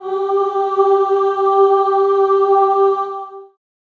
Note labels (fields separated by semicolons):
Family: voice; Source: acoustic; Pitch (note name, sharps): G4; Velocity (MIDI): 25; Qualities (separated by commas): long release, reverb